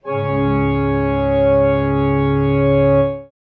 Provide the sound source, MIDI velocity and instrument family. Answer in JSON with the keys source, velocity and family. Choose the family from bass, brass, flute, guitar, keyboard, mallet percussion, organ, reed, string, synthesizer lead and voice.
{"source": "acoustic", "velocity": 127, "family": "organ"}